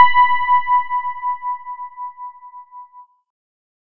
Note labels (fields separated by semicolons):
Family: keyboard; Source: electronic; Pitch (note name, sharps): B5; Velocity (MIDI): 75